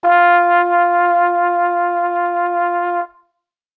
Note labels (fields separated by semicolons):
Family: brass; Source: acoustic; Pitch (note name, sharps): F4; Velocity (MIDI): 50